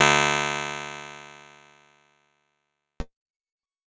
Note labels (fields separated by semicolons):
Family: keyboard; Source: electronic; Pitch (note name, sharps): D2; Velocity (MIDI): 25; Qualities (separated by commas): bright